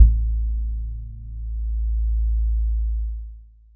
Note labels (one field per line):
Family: mallet percussion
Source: electronic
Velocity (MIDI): 25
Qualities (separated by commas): long release